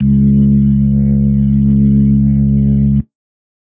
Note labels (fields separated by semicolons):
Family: organ; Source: electronic; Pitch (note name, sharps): C#2; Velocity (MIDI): 100; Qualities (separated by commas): distorted